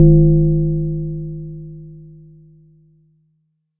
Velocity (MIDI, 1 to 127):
75